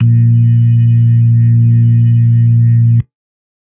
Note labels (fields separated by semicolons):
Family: organ; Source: electronic; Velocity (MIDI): 75; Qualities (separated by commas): dark